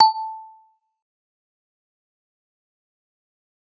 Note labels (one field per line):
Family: mallet percussion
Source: acoustic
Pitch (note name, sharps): A5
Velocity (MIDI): 100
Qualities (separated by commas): fast decay, percussive